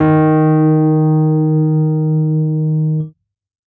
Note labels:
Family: keyboard; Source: electronic; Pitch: D#3; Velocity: 127; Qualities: dark

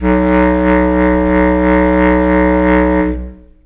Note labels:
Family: reed; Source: acoustic; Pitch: B1; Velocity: 25; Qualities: long release, reverb

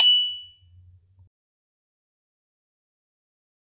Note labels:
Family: mallet percussion; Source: acoustic; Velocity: 127; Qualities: fast decay, percussive, reverb

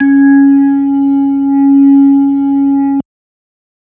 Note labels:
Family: organ; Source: electronic; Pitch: C#4; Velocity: 75

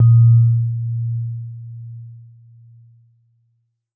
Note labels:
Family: keyboard; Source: electronic; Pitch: A#2; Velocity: 50; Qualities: dark

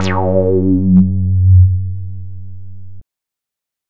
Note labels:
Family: bass; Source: synthesizer; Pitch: F#2; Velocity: 75; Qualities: distorted

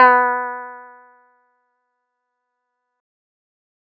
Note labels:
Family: guitar; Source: synthesizer; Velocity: 50

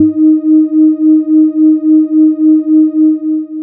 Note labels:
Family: bass; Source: synthesizer; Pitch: D#4; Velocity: 50; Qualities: long release

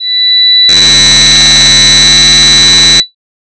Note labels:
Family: voice; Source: synthesizer; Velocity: 127; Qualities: bright

